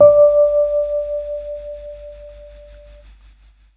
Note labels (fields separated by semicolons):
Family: keyboard; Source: electronic; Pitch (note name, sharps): D5; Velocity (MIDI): 25; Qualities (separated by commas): long release